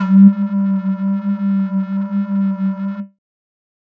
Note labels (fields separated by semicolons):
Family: flute; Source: synthesizer; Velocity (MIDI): 50; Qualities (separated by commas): distorted